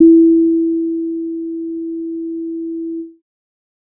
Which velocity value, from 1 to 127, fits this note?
127